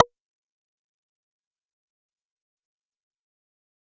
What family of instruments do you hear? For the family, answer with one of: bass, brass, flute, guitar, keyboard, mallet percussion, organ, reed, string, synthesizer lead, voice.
bass